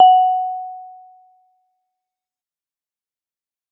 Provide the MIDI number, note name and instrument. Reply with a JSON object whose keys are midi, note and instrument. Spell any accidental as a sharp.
{"midi": 78, "note": "F#5", "instrument": "acoustic mallet percussion instrument"}